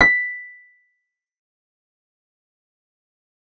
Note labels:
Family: keyboard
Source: synthesizer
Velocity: 100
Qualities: fast decay, percussive

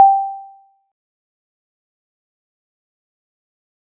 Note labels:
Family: mallet percussion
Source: acoustic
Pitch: G5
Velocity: 25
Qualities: fast decay, percussive

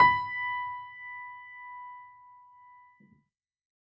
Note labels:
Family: keyboard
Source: acoustic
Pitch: B5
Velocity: 75

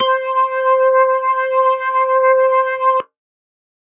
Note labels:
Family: organ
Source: electronic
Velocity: 100

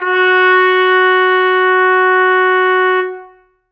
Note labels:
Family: brass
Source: acoustic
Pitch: F#4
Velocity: 75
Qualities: reverb

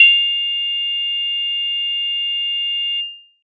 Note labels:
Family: keyboard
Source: electronic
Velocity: 75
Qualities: bright

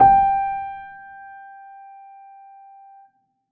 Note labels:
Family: keyboard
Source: acoustic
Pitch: G5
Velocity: 50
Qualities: reverb

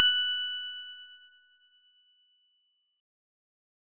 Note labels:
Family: synthesizer lead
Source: synthesizer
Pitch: F#6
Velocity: 50

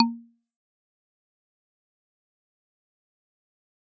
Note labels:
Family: mallet percussion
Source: acoustic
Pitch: A#3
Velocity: 75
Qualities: fast decay, percussive

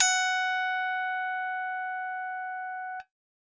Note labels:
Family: keyboard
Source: electronic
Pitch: F#5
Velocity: 75

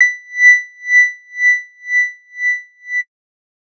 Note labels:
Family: bass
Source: synthesizer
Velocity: 25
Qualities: distorted

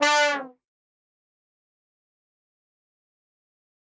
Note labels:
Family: brass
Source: acoustic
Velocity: 75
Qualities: bright, fast decay, percussive, reverb

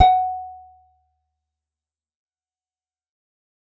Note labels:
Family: guitar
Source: acoustic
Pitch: F#5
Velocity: 100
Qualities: fast decay, percussive

